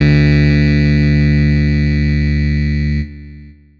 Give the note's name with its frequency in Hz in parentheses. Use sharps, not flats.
D2 (73.42 Hz)